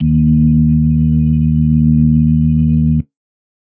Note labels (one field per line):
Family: organ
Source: electronic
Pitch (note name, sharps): D#2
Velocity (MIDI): 127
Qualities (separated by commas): dark